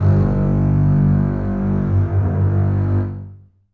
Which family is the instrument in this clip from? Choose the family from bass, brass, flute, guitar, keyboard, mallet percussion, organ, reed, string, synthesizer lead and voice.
string